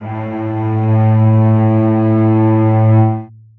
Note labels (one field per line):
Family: string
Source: acoustic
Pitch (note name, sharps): A2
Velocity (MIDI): 25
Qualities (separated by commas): long release, reverb